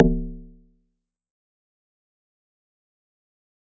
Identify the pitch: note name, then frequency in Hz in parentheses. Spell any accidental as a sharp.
C#1 (34.65 Hz)